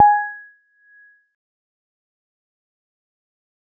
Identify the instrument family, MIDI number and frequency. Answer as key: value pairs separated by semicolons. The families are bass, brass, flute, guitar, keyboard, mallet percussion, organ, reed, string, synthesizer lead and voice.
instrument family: mallet percussion; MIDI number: 80; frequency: 830.6 Hz